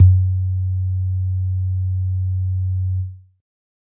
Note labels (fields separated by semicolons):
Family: keyboard; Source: electronic; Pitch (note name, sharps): F#2; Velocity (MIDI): 100; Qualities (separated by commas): dark